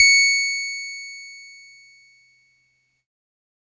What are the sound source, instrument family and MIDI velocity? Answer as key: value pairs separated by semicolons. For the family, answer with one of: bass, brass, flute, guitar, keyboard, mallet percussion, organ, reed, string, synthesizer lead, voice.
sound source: electronic; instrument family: keyboard; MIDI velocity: 50